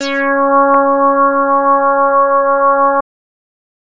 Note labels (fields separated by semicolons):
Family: bass; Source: synthesizer; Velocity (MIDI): 100; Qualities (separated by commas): distorted